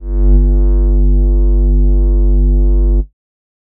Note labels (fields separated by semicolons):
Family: bass; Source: synthesizer; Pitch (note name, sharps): G1; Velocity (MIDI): 127; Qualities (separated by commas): dark